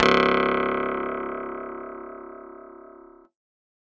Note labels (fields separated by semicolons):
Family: guitar; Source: acoustic; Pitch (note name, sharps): C#1; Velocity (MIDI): 25